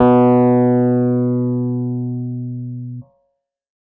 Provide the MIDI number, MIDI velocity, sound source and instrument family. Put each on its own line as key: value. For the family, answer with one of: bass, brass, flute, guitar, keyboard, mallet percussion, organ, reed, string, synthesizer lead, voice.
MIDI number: 47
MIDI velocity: 100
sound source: electronic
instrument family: keyboard